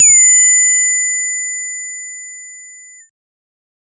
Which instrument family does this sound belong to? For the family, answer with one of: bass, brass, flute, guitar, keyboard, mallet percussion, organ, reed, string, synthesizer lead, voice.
bass